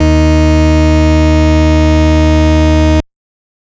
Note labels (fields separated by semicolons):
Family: organ; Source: electronic; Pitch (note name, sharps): D#2; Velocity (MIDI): 127; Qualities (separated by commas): bright, distorted